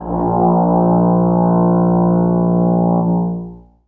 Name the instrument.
acoustic brass instrument